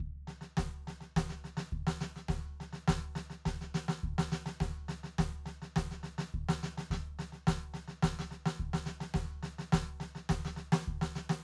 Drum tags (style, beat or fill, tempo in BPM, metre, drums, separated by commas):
rock, beat, 105 BPM, 4/4, open hi-hat, snare, kick